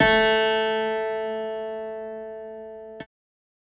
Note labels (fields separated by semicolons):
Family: keyboard; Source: electronic; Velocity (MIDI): 127; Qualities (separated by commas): bright